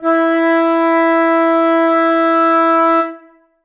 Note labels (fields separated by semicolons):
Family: flute; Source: acoustic; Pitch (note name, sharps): E4; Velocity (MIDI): 127; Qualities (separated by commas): reverb